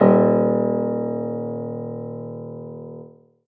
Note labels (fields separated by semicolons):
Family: keyboard; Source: acoustic; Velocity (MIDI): 100; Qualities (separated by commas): reverb